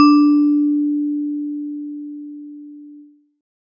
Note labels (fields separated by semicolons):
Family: mallet percussion; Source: acoustic; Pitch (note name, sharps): D4; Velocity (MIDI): 75